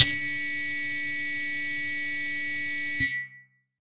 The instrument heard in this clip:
electronic guitar